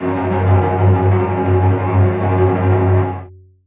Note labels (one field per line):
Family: string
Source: acoustic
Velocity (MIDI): 100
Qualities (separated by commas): bright, long release, non-linear envelope, reverb